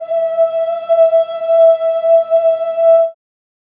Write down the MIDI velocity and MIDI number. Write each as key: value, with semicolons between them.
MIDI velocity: 25; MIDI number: 76